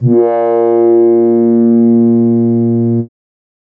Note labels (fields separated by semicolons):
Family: keyboard; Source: synthesizer; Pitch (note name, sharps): A#2; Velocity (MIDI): 100